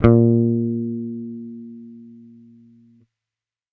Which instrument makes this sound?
electronic bass